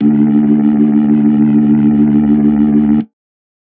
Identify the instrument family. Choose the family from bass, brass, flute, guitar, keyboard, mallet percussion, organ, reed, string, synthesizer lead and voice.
organ